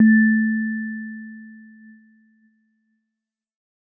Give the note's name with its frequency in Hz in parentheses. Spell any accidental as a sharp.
A3 (220 Hz)